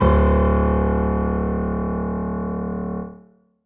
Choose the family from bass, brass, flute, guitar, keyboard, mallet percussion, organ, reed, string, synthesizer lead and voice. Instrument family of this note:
keyboard